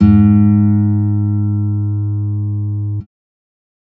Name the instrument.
electronic guitar